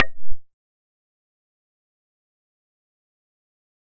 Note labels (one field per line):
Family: bass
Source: synthesizer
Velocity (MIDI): 50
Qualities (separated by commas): fast decay, percussive